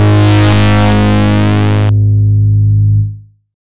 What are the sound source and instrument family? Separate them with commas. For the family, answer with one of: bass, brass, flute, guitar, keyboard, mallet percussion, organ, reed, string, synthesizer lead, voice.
synthesizer, bass